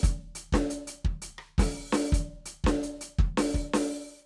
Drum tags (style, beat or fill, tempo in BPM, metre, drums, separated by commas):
rock shuffle, beat, 112 BPM, 4/4, closed hi-hat, open hi-hat, hi-hat pedal, snare, cross-stick, kick